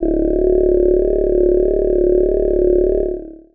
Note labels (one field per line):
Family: voice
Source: synthesizer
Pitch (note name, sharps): D1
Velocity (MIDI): 50